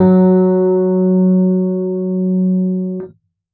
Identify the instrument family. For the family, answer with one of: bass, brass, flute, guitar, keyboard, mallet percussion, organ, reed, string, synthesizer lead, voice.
keyboard